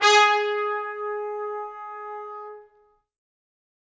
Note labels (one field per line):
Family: brass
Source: acoustic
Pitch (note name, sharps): G#4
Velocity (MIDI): 25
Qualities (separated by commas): bright, reverb